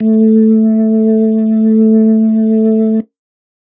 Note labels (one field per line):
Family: organ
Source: electronic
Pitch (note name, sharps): A3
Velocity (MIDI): 100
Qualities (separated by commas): dark